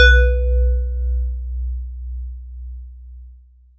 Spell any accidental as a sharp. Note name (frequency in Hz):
B1 (61.74 Hz)